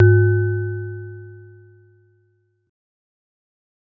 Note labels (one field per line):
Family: mallet percussion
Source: acoustic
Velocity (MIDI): 50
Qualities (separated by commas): dark